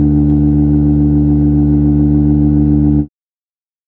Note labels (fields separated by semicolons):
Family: organ; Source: electronic; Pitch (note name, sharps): D2; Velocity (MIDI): 25